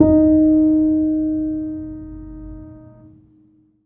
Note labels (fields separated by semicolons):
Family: keyboard; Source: acoustic; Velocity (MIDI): 25; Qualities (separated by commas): reverb